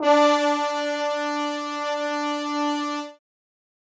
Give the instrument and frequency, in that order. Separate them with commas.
acoustic brass instrument, 293.7 Hz